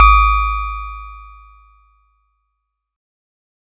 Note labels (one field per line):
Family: mallet percussion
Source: acoustic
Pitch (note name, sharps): G#1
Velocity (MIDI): 75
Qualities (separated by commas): bright